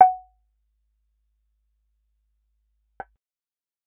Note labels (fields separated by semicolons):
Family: bass; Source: synthesizer; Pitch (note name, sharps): F#5; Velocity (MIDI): 75; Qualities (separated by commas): percussive